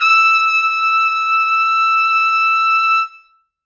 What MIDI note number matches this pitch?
88